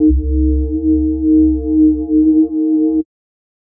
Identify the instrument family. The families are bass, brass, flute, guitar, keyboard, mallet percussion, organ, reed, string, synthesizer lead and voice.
mallet percussion